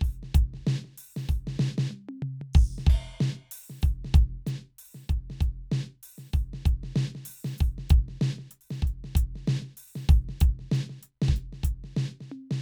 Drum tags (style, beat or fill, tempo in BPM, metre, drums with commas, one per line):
rock
beat
95 BPM
4/4
crash, ride, closed hi-hat, open hi-hat, hi-hat pedal, snare, high tom, mid tom, floor tom, kick